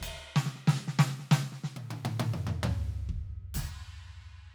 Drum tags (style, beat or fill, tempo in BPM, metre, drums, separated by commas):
rock, beat, 136 BPM, 4/4, crash, ride bell, percussion, snare, high tom, mid tom, floor tom, kick